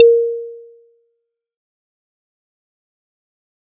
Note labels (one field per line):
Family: mallet percussion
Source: acoustic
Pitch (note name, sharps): A#4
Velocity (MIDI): 127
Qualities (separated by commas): fast decay, percussive